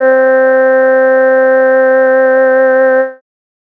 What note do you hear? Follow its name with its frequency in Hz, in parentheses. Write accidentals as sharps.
C4 (261.6 Hz)